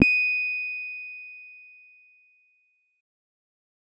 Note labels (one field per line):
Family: keyboard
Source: electronic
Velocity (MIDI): 25